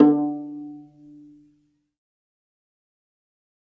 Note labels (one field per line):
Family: string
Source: acoustic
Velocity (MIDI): 75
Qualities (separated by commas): dark, fast decay, reverb